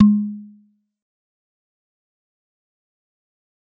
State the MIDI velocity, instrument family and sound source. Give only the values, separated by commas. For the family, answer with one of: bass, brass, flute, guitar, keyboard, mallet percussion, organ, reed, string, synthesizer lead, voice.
75, mallet percussion, acoustic